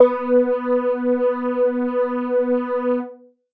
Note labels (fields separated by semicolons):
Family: keyboard; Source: electronic; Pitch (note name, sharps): B3; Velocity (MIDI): 100; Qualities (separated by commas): distorted